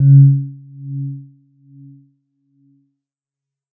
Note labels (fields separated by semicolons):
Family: mallet percussion; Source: electronic; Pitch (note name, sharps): C#3; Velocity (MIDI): 50